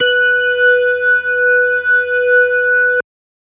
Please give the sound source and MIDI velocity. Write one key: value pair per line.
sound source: electronic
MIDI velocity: 100